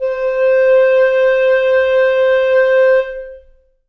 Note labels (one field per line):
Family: reed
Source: acoustic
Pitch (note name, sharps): C5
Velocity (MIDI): 50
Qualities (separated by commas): long release, reverb